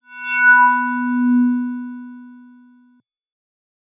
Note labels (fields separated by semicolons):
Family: mallet percussion; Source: electronic; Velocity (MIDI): 127